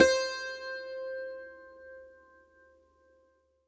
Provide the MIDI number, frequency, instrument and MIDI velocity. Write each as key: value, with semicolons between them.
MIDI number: 72; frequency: 523.3 Hz; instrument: acoustic guitar; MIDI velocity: 100